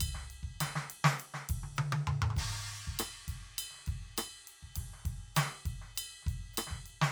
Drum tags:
funk
beat
100 BPM
4/4
crash, ride, ride bell, hi-hat pedal, snare, cross-stick, high tom, mid tom, kick

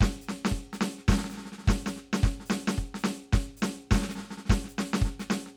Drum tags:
swing
beat
215 BPM
4/4
hi-hat pedal, snare, kick

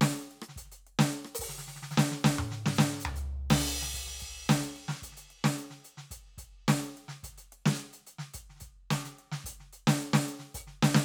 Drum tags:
ijexá
beat
108 BPM
4/4
crash, closed hi-hat, open hi-hat, hi-hat pedal, snare, cross-stick, high tom, floor tom, kick

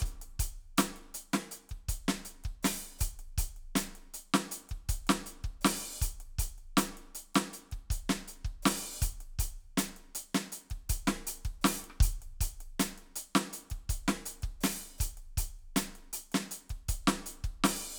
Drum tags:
funk
beat
80 BPM
4/4
closed hi-hat, open hi-hat, hi-hat pedal, snare, cross-stick, kick

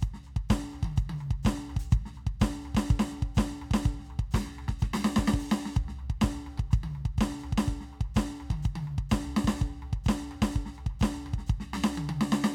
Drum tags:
prog rock
beat
125 BPM
4/4
closed hi-hat, open hi-hat, hi-hat pedal, snare, high tom, floor tom, kick

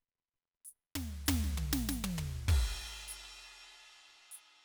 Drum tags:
jazz fusion
fill
96 BPM
4/4
crash, hi-hat pedal, snare, high tom, mid tom, floor tom, kick

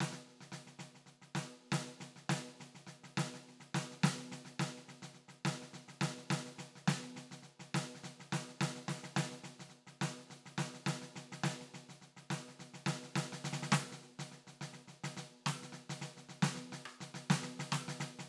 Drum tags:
rock
beat
105 BPM
4/4
snare, cross-stick

